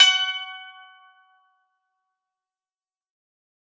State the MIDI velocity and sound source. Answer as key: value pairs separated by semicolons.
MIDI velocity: 50; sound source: acoustic